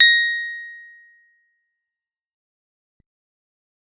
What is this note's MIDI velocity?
25